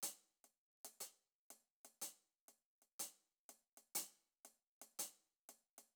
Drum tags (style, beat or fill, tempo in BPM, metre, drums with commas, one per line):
jazz
beat
120 BPM
4/4
closed hi-hat